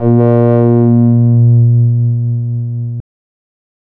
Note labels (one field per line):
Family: bass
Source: synthesizer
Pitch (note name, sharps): A#2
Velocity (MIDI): 100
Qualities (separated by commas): distorted, non-linear envelope